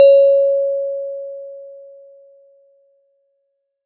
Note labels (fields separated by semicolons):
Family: mallet percussion; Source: acoustic; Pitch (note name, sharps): C#5; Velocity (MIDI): 25